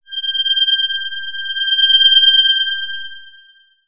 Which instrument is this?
synthesizer lead